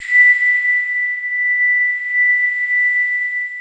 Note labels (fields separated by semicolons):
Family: mallet percussion; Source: electronic; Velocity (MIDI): 50; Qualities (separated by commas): bright, long release, non-linear envelope